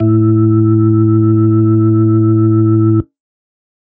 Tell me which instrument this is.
electronic organ